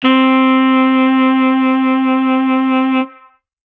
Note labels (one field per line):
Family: reed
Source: acoustic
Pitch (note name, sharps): C4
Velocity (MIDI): 100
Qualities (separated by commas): bright